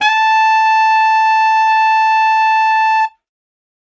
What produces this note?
acoustic reed instrument